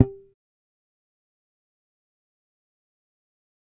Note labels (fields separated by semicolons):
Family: bass; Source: electronic; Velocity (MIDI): 25; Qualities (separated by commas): fast decay, percussive